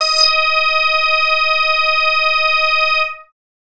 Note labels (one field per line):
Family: bass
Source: synthesizer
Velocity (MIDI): 100